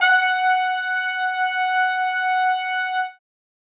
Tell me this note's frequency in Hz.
740 Hz